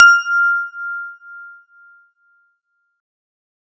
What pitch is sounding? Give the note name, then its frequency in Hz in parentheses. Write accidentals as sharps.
F6 (1397 Hz)